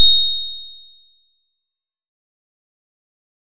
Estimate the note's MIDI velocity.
127